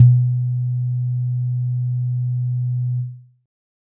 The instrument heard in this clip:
electronic keyboard